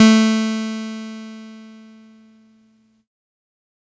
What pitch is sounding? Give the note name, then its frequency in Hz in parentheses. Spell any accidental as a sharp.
A3 (220 Hz)